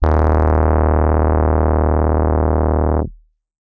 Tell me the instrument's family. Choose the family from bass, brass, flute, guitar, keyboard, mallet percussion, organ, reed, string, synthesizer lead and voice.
keyboard